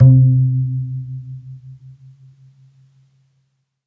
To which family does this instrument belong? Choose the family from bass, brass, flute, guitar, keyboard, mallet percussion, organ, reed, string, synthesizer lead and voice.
string